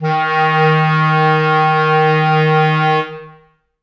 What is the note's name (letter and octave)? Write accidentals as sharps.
D#3